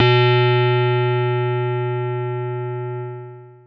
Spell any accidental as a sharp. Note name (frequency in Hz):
B2 (123.5 Hz)